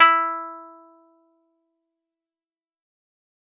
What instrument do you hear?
acoustic guitar